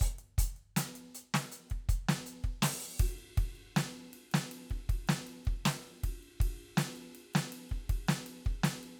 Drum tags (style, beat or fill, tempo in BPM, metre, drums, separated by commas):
funk, beat, 80 BPM, 4/4, ride, closed hi-hat, open hi-hat, hi-hat pedal, snare, kick